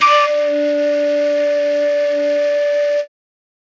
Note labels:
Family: flute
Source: acoustic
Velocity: 127

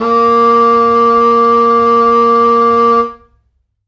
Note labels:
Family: reed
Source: acoustic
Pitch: A#3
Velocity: 100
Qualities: distorted, reverb

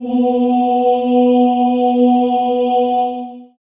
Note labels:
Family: voice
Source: acoustic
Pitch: B3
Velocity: 75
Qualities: dark, long release, reverb

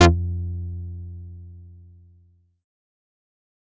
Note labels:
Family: bass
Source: synthesizer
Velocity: 127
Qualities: distorted, fast decay

